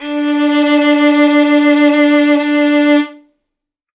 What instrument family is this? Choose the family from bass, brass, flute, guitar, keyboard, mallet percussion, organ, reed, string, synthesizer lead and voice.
string